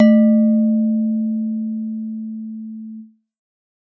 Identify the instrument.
acoustic mallet percussion instrument